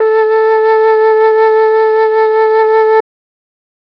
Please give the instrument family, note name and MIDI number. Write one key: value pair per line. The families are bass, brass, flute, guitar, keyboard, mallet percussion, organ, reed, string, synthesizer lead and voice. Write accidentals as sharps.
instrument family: flute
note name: A4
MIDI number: 69